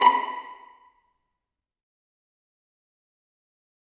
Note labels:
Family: string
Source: acoustic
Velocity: 100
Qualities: fast decay, percussive, reverb

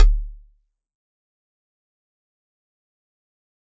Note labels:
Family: mallet percussion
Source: acoustic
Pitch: D1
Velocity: 127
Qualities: fast decay, percussive

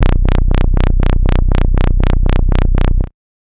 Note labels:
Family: bass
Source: synthesizer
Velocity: 50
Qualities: bright, distorted, tempo-synced

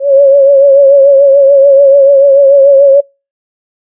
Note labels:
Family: flute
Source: synthesizer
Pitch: C#5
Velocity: 127

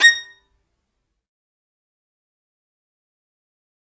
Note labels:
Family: string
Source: acoustic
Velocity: 127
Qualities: fast decay, percussive, reverb

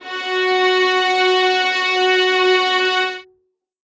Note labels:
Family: string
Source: acoustic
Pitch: F#4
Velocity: 127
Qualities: reverb

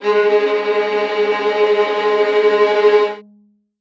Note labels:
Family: string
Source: acoustic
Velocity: 127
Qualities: non-linear envelope, reverb

